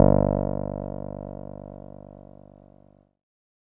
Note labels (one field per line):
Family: keyboard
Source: electronic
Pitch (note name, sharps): G1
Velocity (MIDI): 127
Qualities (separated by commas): dark